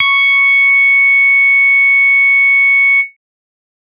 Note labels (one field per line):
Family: bass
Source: synthesizer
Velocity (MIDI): 100